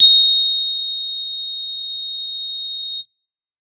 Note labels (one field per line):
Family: bass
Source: synthesizer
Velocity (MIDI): 25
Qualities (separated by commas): bright